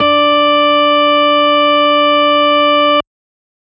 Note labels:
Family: organ; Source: electronic; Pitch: D4; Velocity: 127

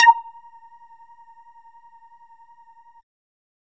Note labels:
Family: bass; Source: synthesizer; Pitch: A#5; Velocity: 75; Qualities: percussive

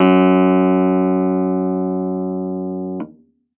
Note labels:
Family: keyboard; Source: electronic; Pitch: F#2; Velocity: 25; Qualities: distorted

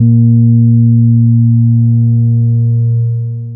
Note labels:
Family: bass; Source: synthesizer; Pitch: A#2; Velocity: 50; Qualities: long release

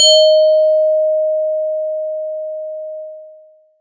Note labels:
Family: mallet percussion; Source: electronic; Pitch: D#5; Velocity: 75; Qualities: long release, multiphonic

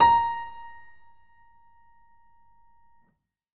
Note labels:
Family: keyboard; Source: acoustic; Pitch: A#5; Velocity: 127; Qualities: percussive, reverb

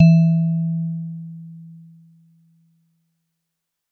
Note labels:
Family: mallet percussion; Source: acoustic; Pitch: E3; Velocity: 75

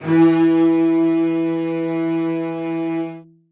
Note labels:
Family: string; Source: acoustic; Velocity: 127; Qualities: reverb

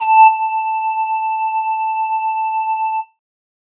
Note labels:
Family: flute; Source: synthesizer; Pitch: A5; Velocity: 25; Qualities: distorted

